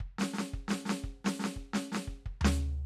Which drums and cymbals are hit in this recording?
snare, floor tom and kick